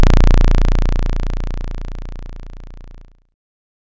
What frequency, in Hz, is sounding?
29.14 Hz